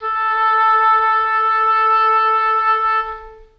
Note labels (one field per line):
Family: reed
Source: acoustic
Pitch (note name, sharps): A4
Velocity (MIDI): 25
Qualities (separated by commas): long release, reverb